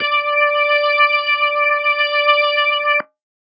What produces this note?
electronic organ